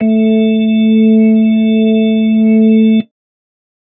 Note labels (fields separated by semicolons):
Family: organ; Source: electronic; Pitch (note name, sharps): A3; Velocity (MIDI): 100; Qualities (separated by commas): dark